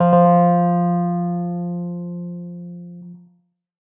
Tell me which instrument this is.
electronic keyboard